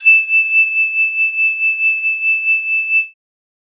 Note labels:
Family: flute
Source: acoustic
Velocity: 50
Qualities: bright

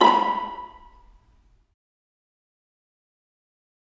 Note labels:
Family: string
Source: acoustic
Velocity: 75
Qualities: fast decay, reverb

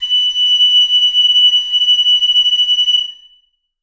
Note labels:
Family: reed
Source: acoustic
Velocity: 100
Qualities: bright, reverb

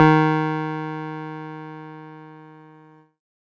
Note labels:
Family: keyboard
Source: electronic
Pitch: D#3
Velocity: 127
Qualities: distorted

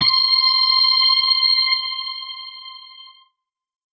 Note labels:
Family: guitar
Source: electronic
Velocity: 75

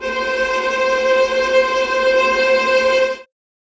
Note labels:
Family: string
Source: acoustic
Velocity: 25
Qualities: bright, non-linear envelope, reverb

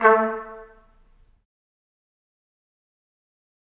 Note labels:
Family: brass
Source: acoustic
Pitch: A3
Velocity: 25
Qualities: fast decay, percussive, reverb

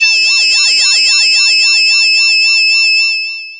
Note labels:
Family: voice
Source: synthesizer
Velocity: 100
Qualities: bright, distorted, long release

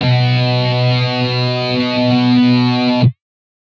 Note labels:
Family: guitar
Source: electronic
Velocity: 50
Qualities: bright, distorted

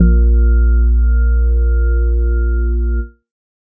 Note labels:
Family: organ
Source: electronic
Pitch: A#1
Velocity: 127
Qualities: dark

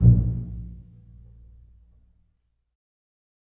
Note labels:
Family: string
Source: acoustic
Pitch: A#1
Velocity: 127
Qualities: dark, fast decay, reverb

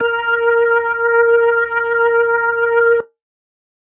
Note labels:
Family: organ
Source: electronic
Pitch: A#4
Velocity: 100

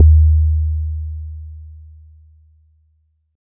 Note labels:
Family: mallet percussion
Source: acoustic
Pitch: D#2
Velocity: 25

